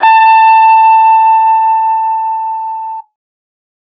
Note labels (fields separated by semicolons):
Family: guitar; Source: electronic; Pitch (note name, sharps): A5; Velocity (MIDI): 75; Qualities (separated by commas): distorted